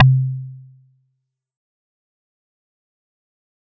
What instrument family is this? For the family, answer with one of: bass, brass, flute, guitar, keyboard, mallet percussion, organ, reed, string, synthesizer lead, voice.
mallet percussion